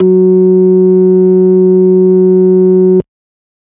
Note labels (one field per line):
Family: organ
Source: electronic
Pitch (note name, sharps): F#3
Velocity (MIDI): 100